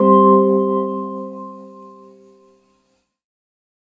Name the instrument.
synthesizer keyboard